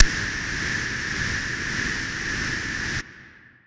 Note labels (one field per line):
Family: flute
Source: acoustic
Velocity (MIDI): 127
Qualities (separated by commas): distorted